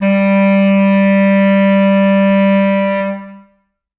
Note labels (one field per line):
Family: reed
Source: acoustic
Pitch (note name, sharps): G3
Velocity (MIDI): 127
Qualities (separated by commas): long release, reverb